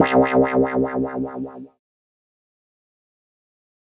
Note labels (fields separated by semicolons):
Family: keyboard; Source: synthesizer; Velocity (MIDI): 100; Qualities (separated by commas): distorted, fast decay